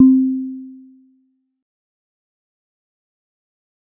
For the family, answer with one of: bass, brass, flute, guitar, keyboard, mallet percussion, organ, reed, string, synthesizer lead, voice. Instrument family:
mallet percussion